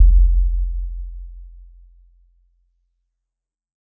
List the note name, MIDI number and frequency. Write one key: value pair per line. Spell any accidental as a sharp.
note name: F1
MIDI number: 29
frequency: 43.65 Hz